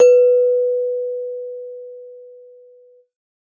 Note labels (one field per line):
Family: mallet percussion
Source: acoustic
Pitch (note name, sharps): B4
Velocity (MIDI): 100